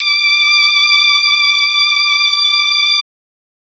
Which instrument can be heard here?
electronic string instrument